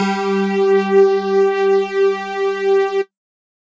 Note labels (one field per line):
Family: mallet percussion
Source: electronic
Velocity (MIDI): 127